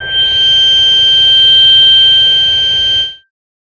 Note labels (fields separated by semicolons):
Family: bass; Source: synthesizer; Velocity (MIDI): 100